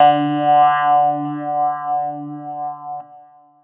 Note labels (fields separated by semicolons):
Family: keyboard; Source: electronic; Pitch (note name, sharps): D3; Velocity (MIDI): 75